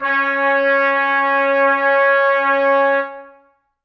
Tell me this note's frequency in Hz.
277.2 Hz